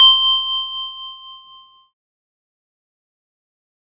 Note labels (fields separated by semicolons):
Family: keyboard; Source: electronic; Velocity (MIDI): 75; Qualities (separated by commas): fast decay, reverb